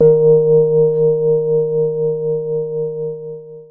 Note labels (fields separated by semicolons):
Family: keyboard; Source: electronic; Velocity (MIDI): 50; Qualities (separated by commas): long release, reverb